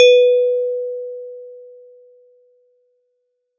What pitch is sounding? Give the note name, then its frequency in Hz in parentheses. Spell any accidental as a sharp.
B4 (493.9 Hz)